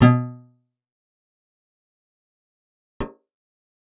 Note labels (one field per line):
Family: guitar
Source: acoustic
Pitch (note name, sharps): B2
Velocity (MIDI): 25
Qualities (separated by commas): fast decay, percussive, reverb